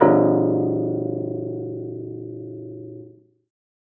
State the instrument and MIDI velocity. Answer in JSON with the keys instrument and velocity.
{"instrument": "acoustic keyboard", "velocity": 100}